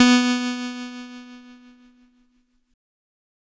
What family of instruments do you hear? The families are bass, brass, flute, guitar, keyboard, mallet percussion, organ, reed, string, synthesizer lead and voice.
keyboard